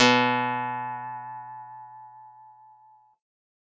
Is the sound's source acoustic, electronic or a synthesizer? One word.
acoustic